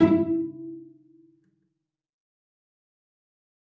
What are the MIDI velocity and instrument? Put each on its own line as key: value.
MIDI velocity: 25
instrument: acoustic string instrument